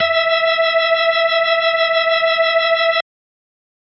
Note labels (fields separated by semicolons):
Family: organ; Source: electronic; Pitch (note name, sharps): E5; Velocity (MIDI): 100